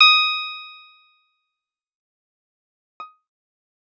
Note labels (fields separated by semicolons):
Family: guitar; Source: electronic; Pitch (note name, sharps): D#6; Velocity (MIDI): 100; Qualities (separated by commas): bright, fast decay